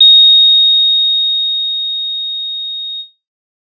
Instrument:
electronic guitar